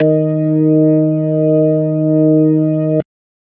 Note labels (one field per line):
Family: organ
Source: electronic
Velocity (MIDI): 25